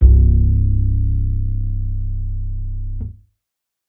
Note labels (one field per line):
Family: bass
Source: acoustic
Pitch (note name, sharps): C1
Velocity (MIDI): 75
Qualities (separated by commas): dark